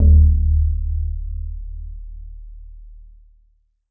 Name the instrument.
synthesizer guitar